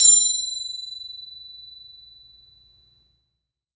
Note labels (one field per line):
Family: mallet percussion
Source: acoustic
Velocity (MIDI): 100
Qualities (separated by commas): bright, reverb